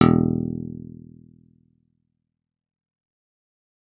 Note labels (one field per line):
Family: guitar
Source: acoustic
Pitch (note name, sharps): E1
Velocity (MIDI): 127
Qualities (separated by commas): fast decay, reverb